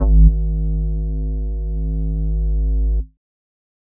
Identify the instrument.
synthesizer flute